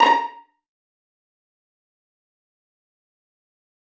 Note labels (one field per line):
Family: string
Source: acoustic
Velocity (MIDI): 100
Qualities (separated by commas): fast decay, percussive, reverb